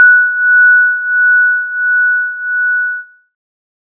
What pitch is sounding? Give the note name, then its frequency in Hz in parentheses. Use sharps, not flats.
F#6 (1480 Hz)